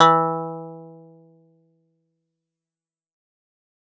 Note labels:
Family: guitar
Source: acoustic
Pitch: E3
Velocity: 50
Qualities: fast decay, reverb

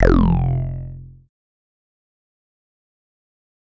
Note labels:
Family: bass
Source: synthesizer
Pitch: F1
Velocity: 75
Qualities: distorted, fast decay

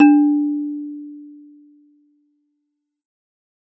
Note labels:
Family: mallet percussion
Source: acoustic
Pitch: D4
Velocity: 75

